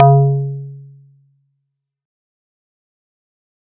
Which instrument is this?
acoustic mallet percussion instrument